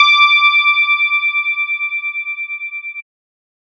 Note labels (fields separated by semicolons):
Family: bass; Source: synthesizer; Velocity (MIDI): 100